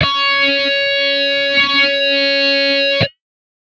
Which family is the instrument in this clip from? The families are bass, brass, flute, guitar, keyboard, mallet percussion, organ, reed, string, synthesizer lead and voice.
guitar